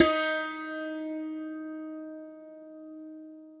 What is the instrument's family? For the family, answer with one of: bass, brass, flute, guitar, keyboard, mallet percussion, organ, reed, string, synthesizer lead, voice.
guitar